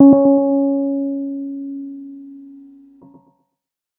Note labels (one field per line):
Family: keyboard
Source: electronic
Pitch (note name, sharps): C#4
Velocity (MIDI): 25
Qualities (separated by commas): dark, tempo-synced